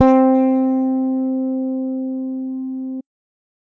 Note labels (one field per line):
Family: bass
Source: electronic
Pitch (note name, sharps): C4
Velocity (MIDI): 127